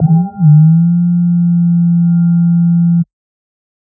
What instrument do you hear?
synthesizer bass